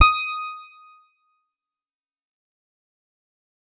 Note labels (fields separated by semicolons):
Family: guitar; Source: electronic; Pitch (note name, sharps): D#6; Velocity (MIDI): 50; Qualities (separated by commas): distorted, fast decay